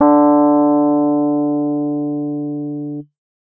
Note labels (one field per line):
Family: keyboard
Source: electronic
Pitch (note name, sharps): D3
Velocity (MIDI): 127